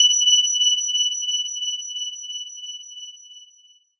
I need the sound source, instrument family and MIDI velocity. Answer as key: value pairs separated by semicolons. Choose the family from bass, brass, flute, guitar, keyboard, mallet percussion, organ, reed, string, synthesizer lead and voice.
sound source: electronic; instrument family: mallet percussion; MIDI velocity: 127